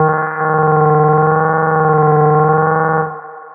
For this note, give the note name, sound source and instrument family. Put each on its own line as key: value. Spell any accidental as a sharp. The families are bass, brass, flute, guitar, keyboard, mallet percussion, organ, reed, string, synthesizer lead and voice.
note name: D#3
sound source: synthesizer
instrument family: bass